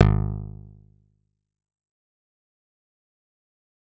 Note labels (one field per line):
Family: bass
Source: synthesizer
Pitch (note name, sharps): G#1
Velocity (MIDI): 75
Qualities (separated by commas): fast decay, percussive